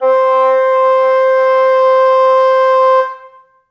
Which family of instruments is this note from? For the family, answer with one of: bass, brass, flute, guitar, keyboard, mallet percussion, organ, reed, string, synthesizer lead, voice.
flute